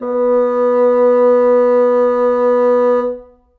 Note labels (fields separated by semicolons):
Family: reed; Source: acoustic; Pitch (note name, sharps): B3; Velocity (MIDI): 100; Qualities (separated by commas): reverb